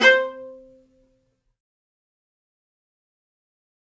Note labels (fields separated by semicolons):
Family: string; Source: acoustic; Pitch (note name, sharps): C5; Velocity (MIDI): 25; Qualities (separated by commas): fast decay, percussive, reverb